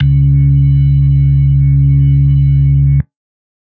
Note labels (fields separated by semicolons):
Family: organ; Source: electronic; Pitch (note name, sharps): C#2; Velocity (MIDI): 25; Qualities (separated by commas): dark